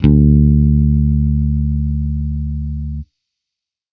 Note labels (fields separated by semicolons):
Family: bass; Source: electronic; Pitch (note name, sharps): D2; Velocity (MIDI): 50; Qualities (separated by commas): distorted